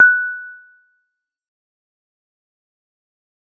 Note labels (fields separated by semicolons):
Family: mallet percussion; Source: acoustic; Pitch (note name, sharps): F#6; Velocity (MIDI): 25; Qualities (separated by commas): fast decay, percussive